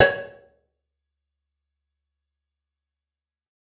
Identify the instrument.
electronic guitar